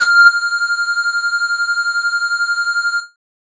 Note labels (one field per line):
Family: flute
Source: synthesizer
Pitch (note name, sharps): F6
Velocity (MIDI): 75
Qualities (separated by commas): distorted